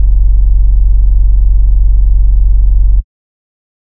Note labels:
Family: bass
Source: synthesizer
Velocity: 25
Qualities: dark, distorted

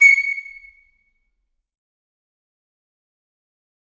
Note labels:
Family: flute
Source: acoustic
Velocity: 75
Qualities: fast decay, percussive, reverb

